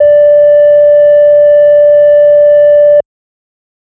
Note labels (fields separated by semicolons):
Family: organ; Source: electronic; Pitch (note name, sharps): D5; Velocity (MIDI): 127